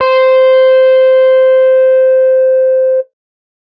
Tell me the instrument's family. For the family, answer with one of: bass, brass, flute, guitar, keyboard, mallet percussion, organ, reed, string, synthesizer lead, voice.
guitar